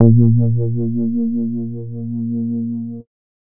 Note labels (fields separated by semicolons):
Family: bass; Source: synthesizer; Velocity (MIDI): 50; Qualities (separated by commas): dark, distorted